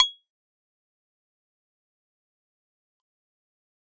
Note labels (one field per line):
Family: keyboard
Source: electronic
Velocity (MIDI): 100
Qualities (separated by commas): fast decay, percussive